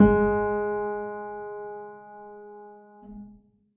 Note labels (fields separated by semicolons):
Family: keyboard; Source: acoustic; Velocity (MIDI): 75; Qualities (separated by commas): reverb